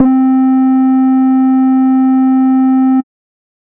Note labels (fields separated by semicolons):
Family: bass; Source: synthesizer; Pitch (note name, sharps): C4; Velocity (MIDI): 25; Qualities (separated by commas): dark, distorted, tempo-synced